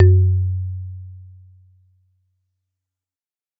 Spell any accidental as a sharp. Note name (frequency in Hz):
F#2 (92.5 Hz)